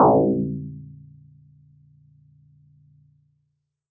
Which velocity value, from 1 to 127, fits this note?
100